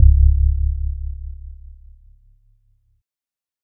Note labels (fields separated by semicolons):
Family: keyboard; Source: electronic; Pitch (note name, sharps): C#1; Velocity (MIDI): 75; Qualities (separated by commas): dark